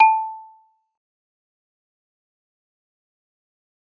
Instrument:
acoustic mallet percussion instrument